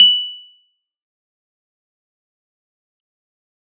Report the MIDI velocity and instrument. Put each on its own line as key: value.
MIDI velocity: 127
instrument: electronic keyboard